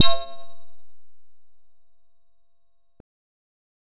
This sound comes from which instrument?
synthesizer bass